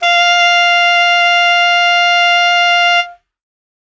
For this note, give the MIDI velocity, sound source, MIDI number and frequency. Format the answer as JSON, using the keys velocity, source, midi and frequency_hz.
{"velocity": 50, "source": "acoustic", "midi": 77, "frequency_hz": 698.5}